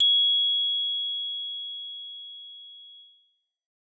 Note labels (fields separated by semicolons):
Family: bass; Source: synthesizer; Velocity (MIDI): 100; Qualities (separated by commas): bright, distorted